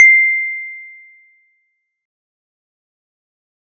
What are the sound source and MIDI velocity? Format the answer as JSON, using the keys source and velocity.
{"source": "acoustic", "velocity": 25}